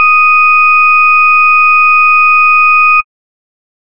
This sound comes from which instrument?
synthesizer bass